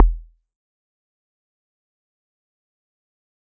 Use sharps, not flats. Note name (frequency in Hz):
E1 (41.2 Hz)